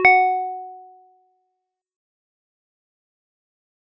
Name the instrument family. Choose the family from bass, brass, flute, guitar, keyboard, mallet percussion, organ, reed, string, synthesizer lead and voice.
mallet percussion